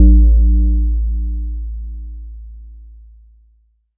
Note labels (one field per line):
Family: mallet percussion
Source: electronic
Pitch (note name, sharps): A1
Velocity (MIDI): 50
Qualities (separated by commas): multiphonic